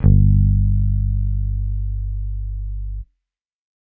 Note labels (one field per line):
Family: bass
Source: electronic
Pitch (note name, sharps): G1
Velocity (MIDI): 25